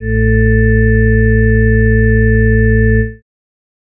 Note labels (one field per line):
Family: organ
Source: electronic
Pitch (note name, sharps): A1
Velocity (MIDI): 75